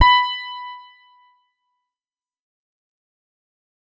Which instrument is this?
electronic guitar